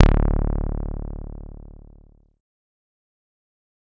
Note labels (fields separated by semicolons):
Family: bass; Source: synthesizer; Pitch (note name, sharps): D1; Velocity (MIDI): 75; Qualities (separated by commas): distorted, fast decay